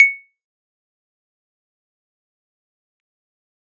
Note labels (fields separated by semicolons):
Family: keyboard; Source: electronic; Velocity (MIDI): 75; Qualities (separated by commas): fast decay, percussive